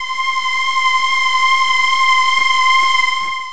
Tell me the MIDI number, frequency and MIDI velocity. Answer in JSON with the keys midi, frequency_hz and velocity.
{"midi": 84, "frequency_hz": 1047, "velocity": 25}